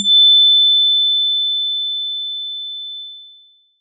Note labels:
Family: mallet percussion; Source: electronic; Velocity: 127; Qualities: bright, multiphonic

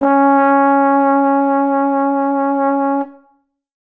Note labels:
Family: brass; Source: acoustic; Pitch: C#4; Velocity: 75

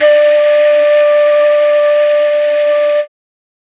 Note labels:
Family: flute; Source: acoustic; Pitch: D5; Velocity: 25

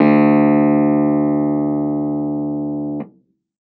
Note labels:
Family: keyboard; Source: electronic; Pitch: D2; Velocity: 25; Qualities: distorted

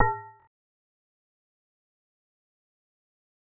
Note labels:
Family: mallet percussion; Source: synthesizer; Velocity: 25; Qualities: fast decay, multiphonic, percussive

